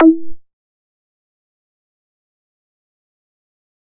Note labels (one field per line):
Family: bass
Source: synthesizer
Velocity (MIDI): 50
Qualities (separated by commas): fast decay, percussive